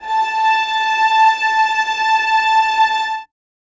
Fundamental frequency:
880 Hz